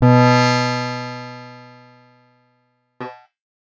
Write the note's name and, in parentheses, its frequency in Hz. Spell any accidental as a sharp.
B2 (123.5 Hz)